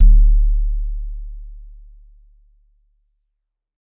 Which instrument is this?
acoustic mallet percussion instrument